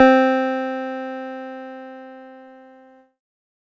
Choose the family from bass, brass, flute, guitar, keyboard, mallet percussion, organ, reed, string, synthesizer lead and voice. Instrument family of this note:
keyboard